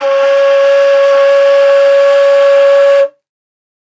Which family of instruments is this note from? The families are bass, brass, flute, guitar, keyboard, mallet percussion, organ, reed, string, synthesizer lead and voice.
flute